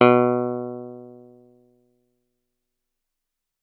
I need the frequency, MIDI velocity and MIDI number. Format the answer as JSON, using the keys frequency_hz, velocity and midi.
{"frequency_hz": 123.5, "velocity": 127, "midi": 47}